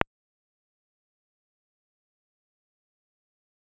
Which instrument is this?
electronic guitar